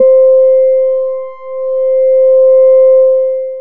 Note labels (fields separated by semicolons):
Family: bass; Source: synthesizer; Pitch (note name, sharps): C5; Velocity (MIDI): 50; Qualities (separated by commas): long release